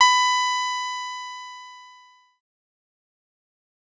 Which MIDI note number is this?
83